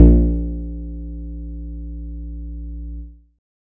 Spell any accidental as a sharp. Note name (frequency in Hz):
A#1 (58.27 Hz)